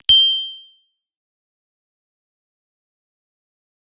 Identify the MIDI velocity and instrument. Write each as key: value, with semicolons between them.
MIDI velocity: 100; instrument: synthesizer bass